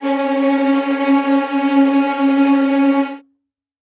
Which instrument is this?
acoustic string instrument